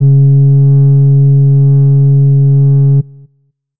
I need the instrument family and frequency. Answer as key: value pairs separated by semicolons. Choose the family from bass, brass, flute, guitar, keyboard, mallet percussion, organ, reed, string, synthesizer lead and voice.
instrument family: flute; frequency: 138.6 Hz